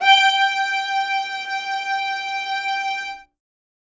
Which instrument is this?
acoustic string instrument